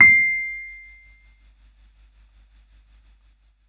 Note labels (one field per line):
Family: keyboard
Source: electronic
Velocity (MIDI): 50